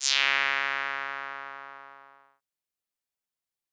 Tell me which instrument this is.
synthesizer bass